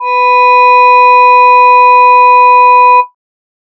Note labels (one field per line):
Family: voice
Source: synthesizer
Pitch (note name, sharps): B4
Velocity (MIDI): 127